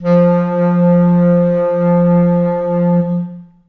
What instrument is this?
acoustic reed instrument